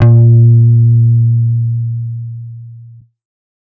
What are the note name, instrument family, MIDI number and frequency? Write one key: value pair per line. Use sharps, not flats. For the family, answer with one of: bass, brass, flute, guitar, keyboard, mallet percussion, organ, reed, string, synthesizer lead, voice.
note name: A#2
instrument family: bass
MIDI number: 46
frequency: 116.5 Hz